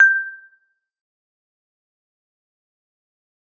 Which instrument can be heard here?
acoustic mallet percussion instrument